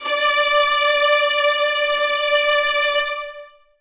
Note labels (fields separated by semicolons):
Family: string; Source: acoustic; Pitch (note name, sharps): D5; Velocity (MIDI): 127; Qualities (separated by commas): long release, reverb